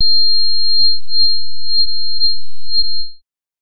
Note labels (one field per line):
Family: bass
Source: synthesizer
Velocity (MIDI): 75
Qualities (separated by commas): bright, distorted, non-linear envelope